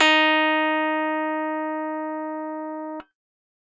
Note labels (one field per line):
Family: keyboard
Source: electronic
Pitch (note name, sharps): D#4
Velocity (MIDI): 75